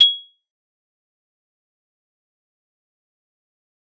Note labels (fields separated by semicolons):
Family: mallet percussion; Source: acoustic; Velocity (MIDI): 25; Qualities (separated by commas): bright, fast decay, percussive